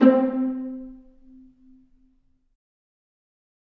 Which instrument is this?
acoustic string instrument